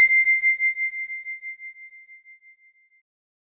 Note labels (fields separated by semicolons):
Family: keyboard; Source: electronic; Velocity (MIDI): 25